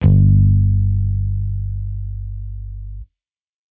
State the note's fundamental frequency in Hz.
49 Hz